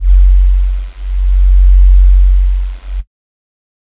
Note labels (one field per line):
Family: flute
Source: synthesizer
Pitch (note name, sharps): F#1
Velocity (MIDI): 100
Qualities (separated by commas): dark